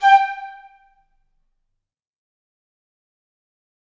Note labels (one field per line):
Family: reed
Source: acoustic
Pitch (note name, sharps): G5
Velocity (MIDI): 75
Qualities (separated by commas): fast decay, percussive, reverb